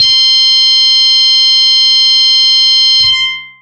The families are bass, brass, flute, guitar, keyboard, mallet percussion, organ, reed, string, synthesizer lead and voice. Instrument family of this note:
guitar